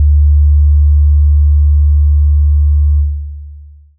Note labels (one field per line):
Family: synthesizer lead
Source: synthesizer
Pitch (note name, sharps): D2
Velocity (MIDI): 25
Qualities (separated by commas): dark, long release